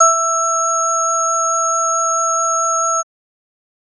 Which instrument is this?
electronic organ